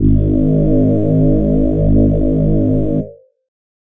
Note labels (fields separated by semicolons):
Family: voice; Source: synthesizer; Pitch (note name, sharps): G#1; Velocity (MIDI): 100; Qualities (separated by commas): multiphonic